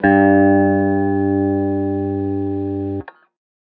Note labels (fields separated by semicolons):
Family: guitar; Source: electronic; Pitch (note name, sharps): G2; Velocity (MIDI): 25; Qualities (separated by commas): distorted